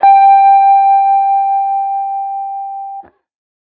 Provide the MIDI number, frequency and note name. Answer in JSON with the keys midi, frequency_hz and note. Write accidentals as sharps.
{"midi": 79, "frequency_hz": 784, "note": "G5"}